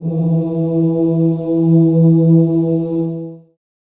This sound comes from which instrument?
acoustic voice